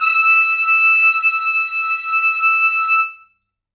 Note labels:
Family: brass; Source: acoustic; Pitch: E6; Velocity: 25; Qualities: reverb

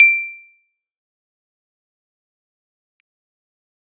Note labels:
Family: keyboard; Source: electronic; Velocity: 75; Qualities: fast decay, percussive

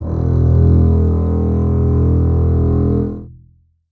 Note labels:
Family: string; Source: acoustic; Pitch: E1; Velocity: 100; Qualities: long release, reverb

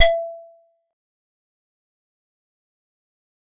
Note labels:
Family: keyboard; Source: acoustic; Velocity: 50; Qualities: fast decay, percussive

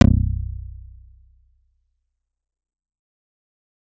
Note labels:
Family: bass; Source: synthesizer; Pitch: B0; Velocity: 127; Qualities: distorted, fast decay

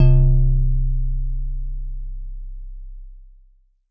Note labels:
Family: mallet percussion; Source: acoustic; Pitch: C1; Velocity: 100; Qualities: dark

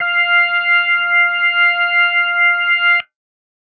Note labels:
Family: organ; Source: electronic; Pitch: F5; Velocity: 75

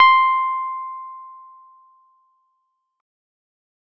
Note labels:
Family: keyboard; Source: electronic; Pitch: C6; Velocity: 127

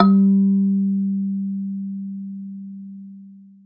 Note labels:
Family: mallet percussion; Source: acoustic; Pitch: G3; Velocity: 25; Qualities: long release, reverb

